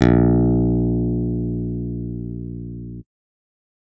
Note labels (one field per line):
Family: keyboard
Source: electronic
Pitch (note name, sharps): A#1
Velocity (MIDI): 127